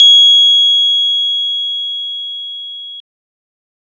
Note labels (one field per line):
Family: organ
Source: electronic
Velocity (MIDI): 100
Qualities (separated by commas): bright